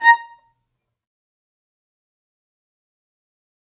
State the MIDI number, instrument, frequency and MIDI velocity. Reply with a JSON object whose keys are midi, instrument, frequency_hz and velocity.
{"midi": 82, "instrument": "acoustic string instrument", "frequency_hz": 932.3, "velocity": 75}